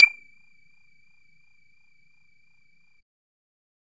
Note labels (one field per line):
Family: bass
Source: synthesizer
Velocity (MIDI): 50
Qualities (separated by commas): percussive